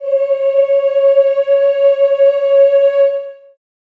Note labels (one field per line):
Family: voice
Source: acoustic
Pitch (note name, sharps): C#5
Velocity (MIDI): 25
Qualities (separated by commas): long release, reverb